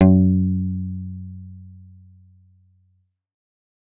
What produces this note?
electronic guitar